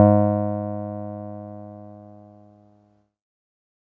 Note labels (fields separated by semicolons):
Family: keyboard; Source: electronic; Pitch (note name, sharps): G#2; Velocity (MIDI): 50; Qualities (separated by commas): dark